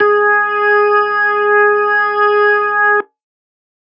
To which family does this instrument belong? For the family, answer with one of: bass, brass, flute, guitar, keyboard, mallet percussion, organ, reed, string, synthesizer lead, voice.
organ